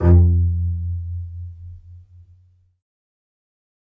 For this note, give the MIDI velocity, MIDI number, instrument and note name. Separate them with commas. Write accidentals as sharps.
50, 41, acoustic string instrument, F2